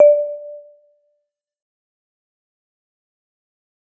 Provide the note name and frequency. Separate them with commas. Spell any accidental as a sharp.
D5, 587.3 Hz